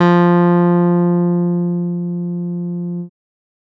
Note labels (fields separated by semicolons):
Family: bass; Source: synthesizer; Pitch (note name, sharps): F3; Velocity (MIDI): 100; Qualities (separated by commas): distorted